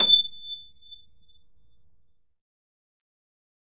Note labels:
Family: keyboard; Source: electronic; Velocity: 75; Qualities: bright, fast decay, reverb

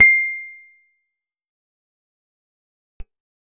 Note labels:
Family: guitar; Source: acoustic; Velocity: 25; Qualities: fast decay, percussive

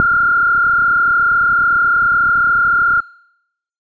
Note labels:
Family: bass; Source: synthesizer; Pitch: F6; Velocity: 75

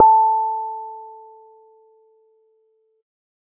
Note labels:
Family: bass; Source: synthesizer; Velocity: 50

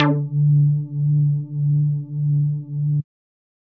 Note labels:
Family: bass; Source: synthesizer; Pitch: D3; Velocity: 100

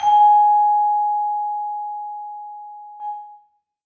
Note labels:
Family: mallet percussion; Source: acoustic; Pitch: G#5; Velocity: 127; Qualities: reverb

